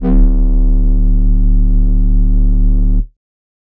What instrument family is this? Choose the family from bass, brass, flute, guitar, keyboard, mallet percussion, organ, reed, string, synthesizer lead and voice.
flute